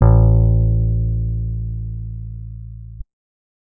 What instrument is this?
acoustic guitar